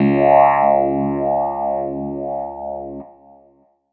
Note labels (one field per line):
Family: keyboard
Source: electronic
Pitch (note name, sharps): C#2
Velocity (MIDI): 50